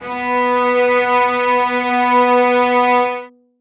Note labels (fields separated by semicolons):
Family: string; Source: acoustic; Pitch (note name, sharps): B3; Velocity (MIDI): 100; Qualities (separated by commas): reverb